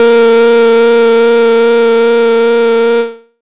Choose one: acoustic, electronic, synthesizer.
synthesizer